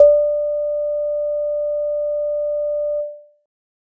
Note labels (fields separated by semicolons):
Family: keyboard; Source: electronic; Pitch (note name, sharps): D5; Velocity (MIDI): 50; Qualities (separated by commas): dark